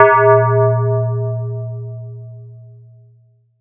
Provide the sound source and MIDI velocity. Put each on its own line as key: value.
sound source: electronic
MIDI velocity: 127